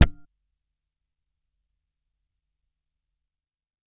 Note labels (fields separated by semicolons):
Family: bass; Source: electronic; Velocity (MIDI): 127; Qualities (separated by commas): fast decay, percussive